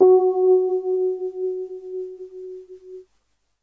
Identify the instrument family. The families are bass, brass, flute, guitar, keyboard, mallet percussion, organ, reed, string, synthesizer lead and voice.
keyboard